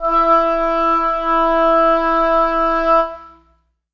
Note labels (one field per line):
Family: reed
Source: acoustic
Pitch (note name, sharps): E4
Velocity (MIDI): 50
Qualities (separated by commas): reverb